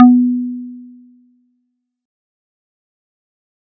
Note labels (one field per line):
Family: mallet percussion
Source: acoustic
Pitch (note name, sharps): B3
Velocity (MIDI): 50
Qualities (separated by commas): dark, fast decay